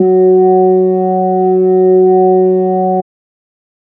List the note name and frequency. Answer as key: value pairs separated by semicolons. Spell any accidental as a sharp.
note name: F#3; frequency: 185 Hz